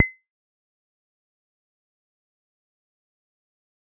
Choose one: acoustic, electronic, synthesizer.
synthesizer